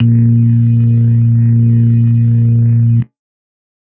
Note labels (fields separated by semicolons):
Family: organ; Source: electronic; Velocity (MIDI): 75